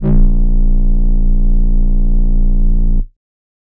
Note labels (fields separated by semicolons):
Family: flute; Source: synthesizer; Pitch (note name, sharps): A#0; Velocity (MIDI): 100; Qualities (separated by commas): distorted